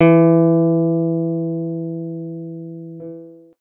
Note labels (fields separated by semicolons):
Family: guitar; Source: electronic; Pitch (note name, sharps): E3; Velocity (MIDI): 127